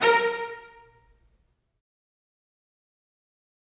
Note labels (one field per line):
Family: string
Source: acoustic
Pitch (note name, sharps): A#4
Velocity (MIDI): 25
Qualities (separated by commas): fast decay, reverb